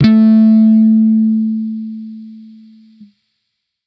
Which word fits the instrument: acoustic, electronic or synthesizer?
electronic